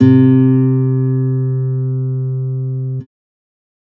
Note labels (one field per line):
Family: guitar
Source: electronic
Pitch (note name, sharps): C3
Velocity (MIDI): 100